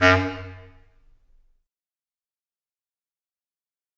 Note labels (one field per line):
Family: reed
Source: acoustic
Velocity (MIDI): 127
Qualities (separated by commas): fast decay, percussive, reverb